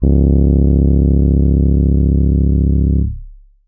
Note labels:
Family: keyboard; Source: electronic; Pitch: C#1; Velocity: 100; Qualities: dark, long release

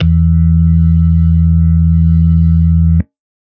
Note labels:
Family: organ; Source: electronic; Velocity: 100; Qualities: dark

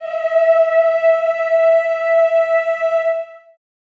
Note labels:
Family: voice; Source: acoustic; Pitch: E5; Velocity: 50; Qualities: reverb

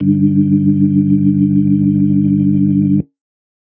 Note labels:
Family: organ; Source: electronic; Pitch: G1; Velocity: 50

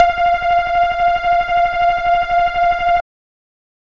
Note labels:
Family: bass; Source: synthesizer; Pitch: F5; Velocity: 100

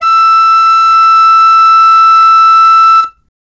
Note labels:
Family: flute; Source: acoustic; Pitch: E6; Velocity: 25; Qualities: bright

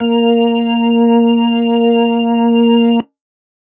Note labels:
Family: organ; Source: electronic; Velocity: 100

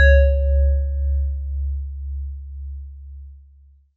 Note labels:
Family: mallet percussion; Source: acoustic; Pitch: C#2; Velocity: 75; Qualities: long release

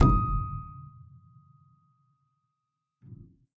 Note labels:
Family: keyboard; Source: acoustic; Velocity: 50; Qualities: reverb

